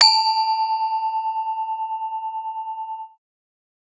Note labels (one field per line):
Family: mallet percussion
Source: acoustic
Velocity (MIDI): 75